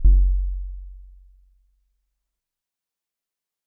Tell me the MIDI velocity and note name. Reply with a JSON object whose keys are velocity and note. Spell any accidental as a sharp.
{"velocity": 25, "note": "F#1"}